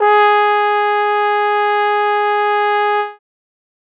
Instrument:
acoustic brass instrument